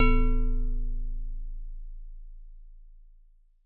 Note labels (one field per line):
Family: mallet percussion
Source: acoustic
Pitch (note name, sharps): A0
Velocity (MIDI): 100